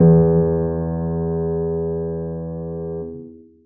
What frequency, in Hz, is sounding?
82.41 Hz